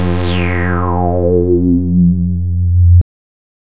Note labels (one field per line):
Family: bass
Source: synthesizer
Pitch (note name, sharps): F2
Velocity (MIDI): 127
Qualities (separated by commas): bright, distorted